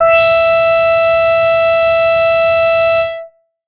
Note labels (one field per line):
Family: bass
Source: synthesizer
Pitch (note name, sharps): E5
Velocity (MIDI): 100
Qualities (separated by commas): distorted